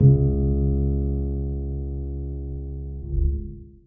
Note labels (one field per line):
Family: keyboard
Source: acoustic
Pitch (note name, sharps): C#2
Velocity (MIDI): 25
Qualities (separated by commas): dark, reverb